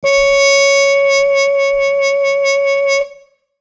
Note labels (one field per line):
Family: brass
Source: acoustic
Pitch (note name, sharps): C#5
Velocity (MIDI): 75